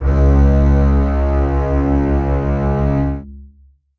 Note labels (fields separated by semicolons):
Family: string; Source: acoustic; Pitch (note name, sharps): C#2; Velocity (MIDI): 100; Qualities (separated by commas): long release, reverb